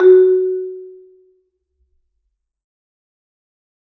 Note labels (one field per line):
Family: mallet percussion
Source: acoustic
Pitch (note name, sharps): F#4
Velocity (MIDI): 75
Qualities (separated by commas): fast decay, reverb